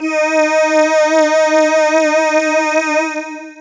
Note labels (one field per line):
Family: voice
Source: synthesizer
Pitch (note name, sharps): D#4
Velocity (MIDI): 75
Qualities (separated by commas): distorted, long release